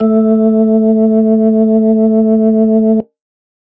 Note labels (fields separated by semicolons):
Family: organ; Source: electronic; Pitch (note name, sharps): A3; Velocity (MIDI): 100